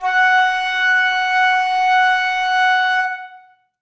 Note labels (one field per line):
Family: flute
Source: acoustic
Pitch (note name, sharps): F#5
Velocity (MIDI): 100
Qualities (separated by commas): reverb